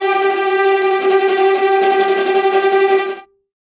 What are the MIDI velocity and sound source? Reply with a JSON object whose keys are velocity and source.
{"velocity": 127, "source": "acoustic"}